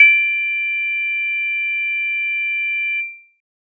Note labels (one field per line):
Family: keyboard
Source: electronic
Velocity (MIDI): 100